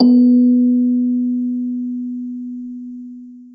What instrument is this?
acoustic mallet percussion instrument